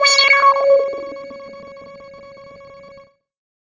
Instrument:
synthesizer bass